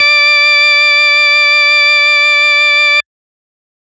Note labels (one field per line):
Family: organ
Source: electronic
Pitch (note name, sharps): D5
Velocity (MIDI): 75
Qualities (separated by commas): distorted